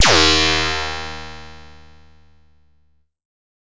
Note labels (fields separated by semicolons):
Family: bass; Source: synthesizer; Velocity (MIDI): 127; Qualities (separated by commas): bright, distorted